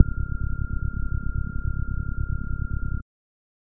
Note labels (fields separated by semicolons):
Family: bass; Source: synthesizer; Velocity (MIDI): 127; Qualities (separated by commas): dark